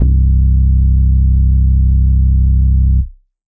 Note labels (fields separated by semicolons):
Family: organ; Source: electronic; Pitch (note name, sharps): C1; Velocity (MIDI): 25